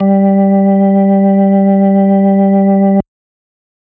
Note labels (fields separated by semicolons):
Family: organ; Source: electronic; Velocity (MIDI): 50